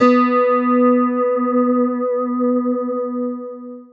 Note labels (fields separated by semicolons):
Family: guitar; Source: electronic; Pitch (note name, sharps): B3; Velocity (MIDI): 50; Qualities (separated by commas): long release, multiphonic, non-linear envelope